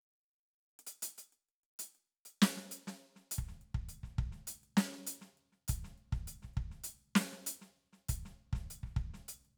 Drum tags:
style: hip-hop; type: beat; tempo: 100 BPM; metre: 4/4; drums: closed hi-hat, snare, kick

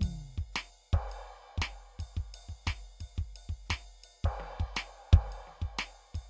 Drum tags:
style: rock; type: beat; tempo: 115 BPM; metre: 4/4; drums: crash, ride, hi-hat pedal, snare, kick

